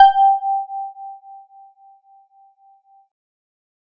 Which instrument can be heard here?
electronic keyboard